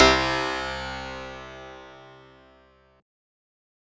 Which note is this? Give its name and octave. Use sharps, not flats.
C2